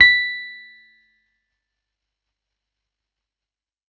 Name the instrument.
electronic keyboard